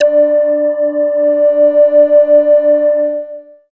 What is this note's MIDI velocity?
50